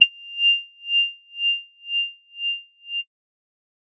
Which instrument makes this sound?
synthesizer bass